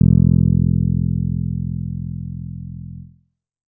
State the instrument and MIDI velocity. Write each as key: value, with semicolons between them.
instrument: synthesizer bass; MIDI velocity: 25